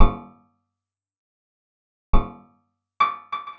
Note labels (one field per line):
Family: guitar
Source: acoustic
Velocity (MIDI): 100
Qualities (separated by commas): percussive, reverb